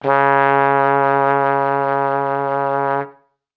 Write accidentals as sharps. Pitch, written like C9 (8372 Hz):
C#3 (138.6 Hz)